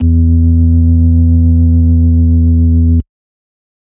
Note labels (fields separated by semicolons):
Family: organ; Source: electronic; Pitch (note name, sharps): E2; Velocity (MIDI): 75; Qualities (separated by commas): dark, distorted